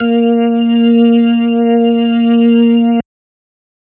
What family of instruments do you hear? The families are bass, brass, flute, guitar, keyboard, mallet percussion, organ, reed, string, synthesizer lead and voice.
organ